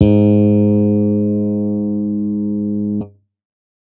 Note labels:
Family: bass; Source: electronic; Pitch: G#2; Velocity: 127

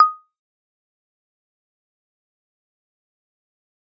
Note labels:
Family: mallet percussion; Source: acoustic; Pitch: D#6; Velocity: 50; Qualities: dark, fast decay, percussive, reverb

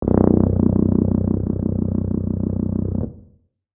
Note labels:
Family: brass; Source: acoustic; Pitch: B0; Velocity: 50

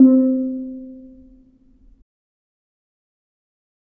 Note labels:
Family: mallet percussion; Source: acoustic; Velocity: 25; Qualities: fast decay, reverb

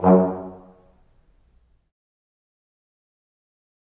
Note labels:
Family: brass; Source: acoustic; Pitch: F#2; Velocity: 25; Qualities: fast decay, percussive, reverb

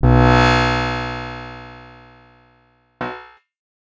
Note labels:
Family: guitar; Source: acoustic; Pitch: B1; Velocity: 75; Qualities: bright, distorted

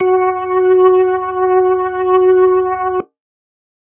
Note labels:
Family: organ; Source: electronic; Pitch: F#4; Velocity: 75

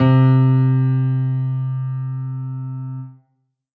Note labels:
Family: keyboard; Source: acoustic; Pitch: C3; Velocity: 100

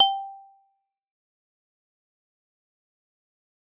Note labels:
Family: mallet percussion; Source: acoustic; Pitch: G5; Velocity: 100; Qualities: fast decay, percussive

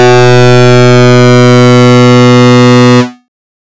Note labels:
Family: bass; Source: synthesizer; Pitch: B2; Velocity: 50; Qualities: bright, distorted

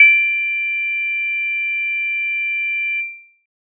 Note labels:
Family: keyboard; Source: electronic; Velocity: 50

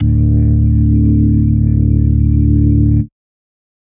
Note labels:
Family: organ; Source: electronic; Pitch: D1; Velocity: 75; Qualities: dark, distorted

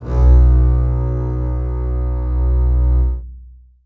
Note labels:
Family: string; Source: acoustic; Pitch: B1; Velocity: 127; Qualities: long release, reverb

